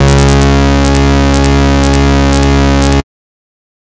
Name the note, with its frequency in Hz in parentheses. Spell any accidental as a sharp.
C#2 (69.3 Hz)